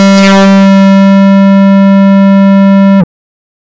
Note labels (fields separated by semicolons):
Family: bass; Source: synthesizer; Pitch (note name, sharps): G3; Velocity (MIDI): 127; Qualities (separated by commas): bright, distorted, non-linear envelope